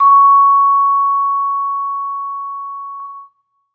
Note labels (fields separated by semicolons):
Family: mallet percussion; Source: acoustic; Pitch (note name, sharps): C#6; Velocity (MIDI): 75; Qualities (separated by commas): reverb